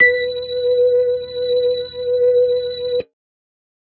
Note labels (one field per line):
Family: organ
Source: electronic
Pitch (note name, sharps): B4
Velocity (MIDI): 75